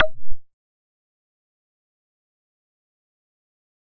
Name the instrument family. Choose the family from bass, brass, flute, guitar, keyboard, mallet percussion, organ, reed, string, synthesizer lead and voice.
bass